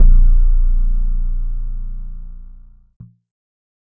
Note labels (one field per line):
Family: keyboard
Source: electronic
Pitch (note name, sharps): A#0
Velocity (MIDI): 25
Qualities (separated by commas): dark, distorted